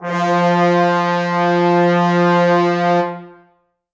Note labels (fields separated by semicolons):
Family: brass; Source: acoustic; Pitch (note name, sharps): F3; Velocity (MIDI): 127; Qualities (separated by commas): bright, reverb